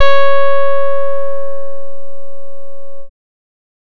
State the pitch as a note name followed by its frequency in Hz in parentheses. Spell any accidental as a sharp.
C#5 (554.4 Hz)